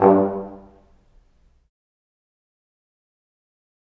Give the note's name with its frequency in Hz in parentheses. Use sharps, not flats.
G2 (98 Hz)